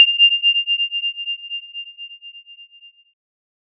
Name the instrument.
synthesizer keyboard